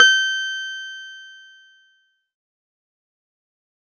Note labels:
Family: keyboard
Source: electronic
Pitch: G6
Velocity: 100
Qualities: distorted, fast decay

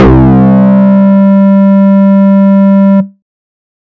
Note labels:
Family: bass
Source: synthesizer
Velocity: 75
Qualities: distorted

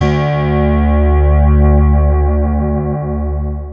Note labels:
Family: guitar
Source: electronic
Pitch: D2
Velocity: 25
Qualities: long release, multiphonic, non-linear envelope

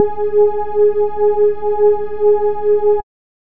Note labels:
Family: bass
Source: synthesizer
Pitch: G#4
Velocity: 127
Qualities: dark

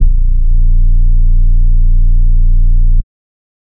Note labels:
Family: bass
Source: synthesizer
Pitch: A#0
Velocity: 25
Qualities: dark, distorted, tempo-synced

